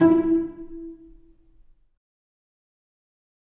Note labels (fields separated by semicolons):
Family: string; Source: acoustic; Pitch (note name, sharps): E4; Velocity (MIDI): 100; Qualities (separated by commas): dark, fast decay, reverb